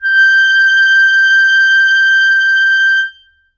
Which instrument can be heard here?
acoustic reed instrument